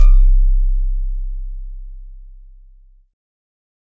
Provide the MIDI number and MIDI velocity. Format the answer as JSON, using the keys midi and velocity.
{"midi": 24, "velocity": 25}